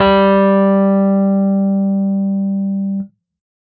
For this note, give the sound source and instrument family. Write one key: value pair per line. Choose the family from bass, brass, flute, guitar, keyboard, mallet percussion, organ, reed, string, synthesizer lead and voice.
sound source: electronic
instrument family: keyboard